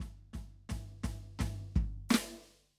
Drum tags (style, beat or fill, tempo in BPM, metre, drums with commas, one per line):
rock
fill
86 BPM
4/4
hi-hat pedal, snare, floor tom, kick